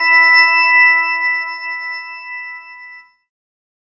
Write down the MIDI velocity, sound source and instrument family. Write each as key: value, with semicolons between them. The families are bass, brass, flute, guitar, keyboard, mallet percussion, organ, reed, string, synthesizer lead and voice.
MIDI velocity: 100; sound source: synthesizer; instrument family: keyboard